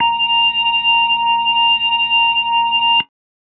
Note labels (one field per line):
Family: keyboard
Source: electronic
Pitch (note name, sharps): A#5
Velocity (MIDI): 75